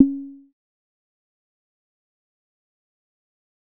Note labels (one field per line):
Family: bass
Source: synthesizer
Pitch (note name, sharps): C#4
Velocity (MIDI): 25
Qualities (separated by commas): dark, fast decay, percussive